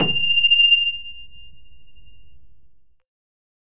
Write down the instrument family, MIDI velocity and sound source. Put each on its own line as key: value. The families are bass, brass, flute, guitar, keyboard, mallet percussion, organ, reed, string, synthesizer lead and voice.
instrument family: keyboard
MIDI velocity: 25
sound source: electronic